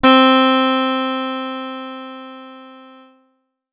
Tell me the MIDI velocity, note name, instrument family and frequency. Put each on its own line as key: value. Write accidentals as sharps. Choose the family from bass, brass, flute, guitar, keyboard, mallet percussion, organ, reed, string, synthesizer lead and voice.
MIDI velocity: 75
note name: C4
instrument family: guitar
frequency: 261.6 Hz